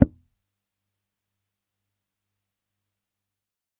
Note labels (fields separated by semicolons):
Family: bass; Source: electronic; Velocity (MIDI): 25; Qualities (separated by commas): fast decay, percussive